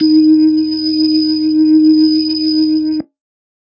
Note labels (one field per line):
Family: organ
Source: electronic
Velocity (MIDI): 50